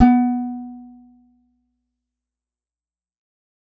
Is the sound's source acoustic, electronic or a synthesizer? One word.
acoustic